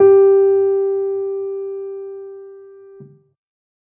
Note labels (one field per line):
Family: keyboard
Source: acoustic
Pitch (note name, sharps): G4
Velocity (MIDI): 25